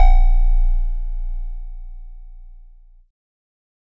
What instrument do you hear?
electronic keyboard